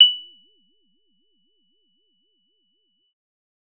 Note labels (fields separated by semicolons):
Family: bass; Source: synthesizer; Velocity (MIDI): 127; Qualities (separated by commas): bright, percussive